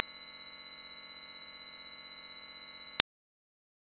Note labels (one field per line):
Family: organ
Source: electronic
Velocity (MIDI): 75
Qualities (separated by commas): bright